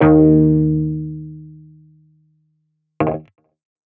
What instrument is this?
electronic guitar